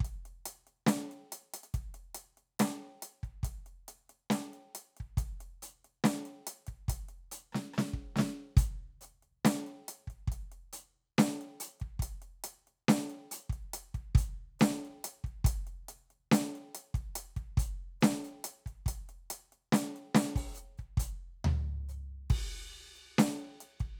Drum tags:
half-time rock, beat, 140 BPM, 4/4, crash, closed hi-hat, open hi-hat, hi-hat pedal, snare, cross-stick, floor tom, kick

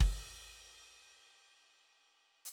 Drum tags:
jazz fusion, beat, 96 BPM, 4/4, crash, hi-hat pedal, kick

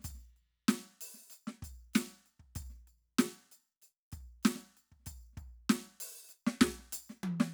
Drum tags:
soul, beat, 96 BPM, 4/4, percussion, snare, high tom, kick

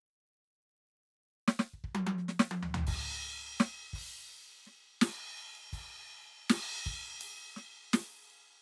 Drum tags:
soft pop, beat, 83 BPM, 4/4, crash, ride, hi-hat pedal, snare, high tom, floor tom, kick

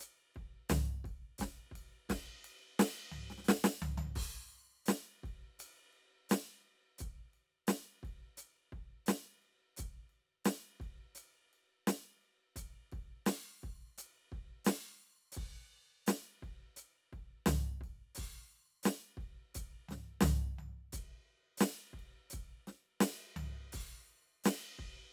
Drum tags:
rock, beat, 86 BPM, 4/4, crash, ride, hi-hat pedal, snare, floor tom, kick

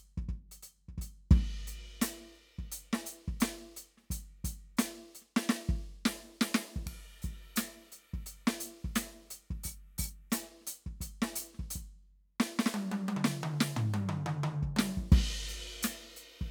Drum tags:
rock, beat, 87 BPM, 4/4, crash, closed hi-hat, open hi-hat, hi-hat pedal, snare, high tom, mid tom, floor tom, kick

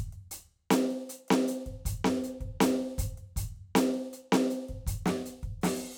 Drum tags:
funk, beat, 80 BPM, 4/4, closed hi-hat, open hi-hat, hi-hat pedal, snare, cross-stick, kick

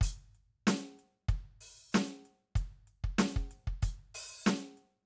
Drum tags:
funk, beat, 95 BPM, 4/4, closed hi-hat, open hi-hat, hi-hat pedal, snare, kick

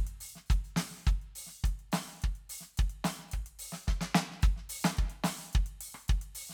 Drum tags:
calypso, beat, 108 BPM, 4/4, closed hi-hat, open hi-hat, hi-hat pedal, snare, cross-stick, kick

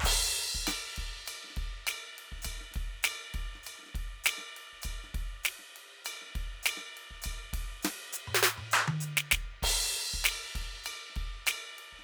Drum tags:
funk, beat, 100 BPM, 4/4, crash, ride, ride bell, hi-hat pedal, percussion, snare, high tom, mid tom, kick

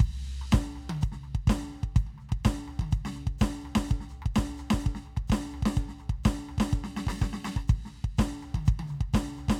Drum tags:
prog rock, beat, 125 BPM, 4/4, crash, hi-hat pedal, snare, cross-stick, high tom, floor tom, kick

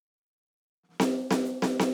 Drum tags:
Afro-Cuban bembé, fill, 122 BPM, 4/4, hi-hat pedal, snare

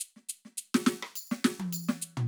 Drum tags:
soul, fill, 105 BPM, 4/4, percussion, snare, high tom, floor tom

